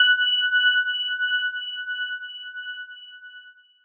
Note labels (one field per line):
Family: mallet percussion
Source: electronic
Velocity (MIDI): 127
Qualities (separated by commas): bright